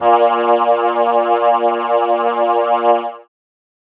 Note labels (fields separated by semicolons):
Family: keyboard; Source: synthesizer; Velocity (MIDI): 25